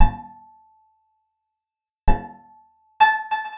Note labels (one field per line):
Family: guitar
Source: acoustic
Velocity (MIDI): 100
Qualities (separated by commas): percussive, reverb